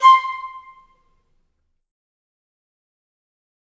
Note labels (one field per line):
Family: reed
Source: acoustic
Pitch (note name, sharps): C6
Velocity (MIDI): 50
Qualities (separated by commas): fast decay, percussive, reverb